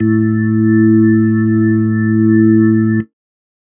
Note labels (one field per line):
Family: organ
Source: electronic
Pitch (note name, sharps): A2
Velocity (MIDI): 75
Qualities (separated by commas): dark